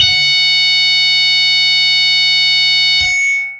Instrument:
electronic guitar